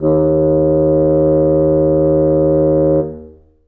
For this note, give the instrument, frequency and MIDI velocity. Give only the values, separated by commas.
acoustic reed instrument, 77.78 Hz, 50